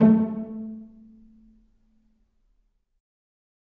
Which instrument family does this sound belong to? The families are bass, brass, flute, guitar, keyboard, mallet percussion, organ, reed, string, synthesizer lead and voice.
string